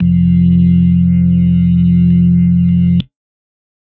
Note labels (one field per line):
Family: organ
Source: electronic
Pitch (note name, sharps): F1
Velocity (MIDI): 25